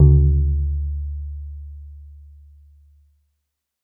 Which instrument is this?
synthesizer guitar